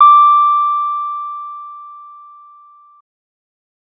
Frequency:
1175 Hz